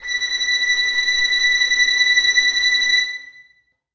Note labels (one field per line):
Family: string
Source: acoustic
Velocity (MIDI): 100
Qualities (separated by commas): bright, non-linear envelope, reverb